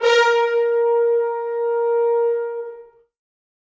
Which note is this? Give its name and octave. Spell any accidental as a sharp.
A#4